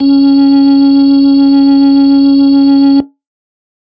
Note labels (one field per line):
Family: organ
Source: electronic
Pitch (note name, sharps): C#4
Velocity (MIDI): 100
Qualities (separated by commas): distorted